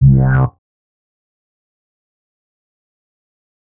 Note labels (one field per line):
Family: bass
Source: synthesizer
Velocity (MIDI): 75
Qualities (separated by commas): distorted, fast decay